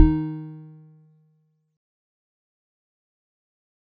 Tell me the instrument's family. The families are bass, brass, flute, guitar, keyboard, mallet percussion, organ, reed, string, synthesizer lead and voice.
mallet percussion